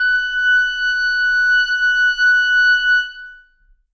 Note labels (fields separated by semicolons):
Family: reed; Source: acoustic; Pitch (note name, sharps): F#6; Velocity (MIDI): 50; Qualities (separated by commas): reverb